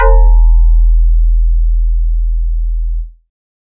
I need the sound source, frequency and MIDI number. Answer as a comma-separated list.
synthesizer, 41.2 Hz, 28